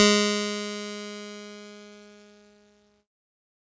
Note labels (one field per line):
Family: keyboard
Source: electronic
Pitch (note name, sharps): G#3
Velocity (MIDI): 25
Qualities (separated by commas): bright, distorted